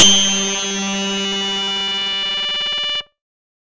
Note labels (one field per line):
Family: bass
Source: synthesizer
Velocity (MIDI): 100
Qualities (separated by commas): bright, distorted